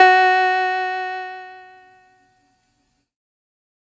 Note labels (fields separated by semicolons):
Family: keyboard; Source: electronic; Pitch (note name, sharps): F#4; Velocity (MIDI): 100; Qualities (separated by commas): distorted